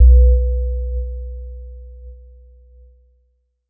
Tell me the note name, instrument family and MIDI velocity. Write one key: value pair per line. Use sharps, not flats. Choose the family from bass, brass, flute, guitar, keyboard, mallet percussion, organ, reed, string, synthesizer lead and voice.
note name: B1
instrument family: keyboard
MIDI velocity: 75